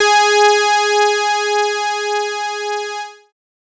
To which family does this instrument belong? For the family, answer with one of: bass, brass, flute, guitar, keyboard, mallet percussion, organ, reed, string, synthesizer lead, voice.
bass